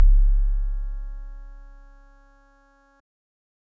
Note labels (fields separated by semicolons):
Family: keyboard; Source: electronic; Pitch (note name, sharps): C#1; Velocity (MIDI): 100; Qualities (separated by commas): dark